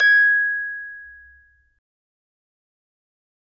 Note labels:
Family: mallet percussion; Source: acoustic; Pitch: G#6; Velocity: 75; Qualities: fast decay, reverb

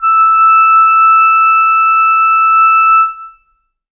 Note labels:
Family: reed; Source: acoustic; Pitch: E6; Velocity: 100; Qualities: reverb

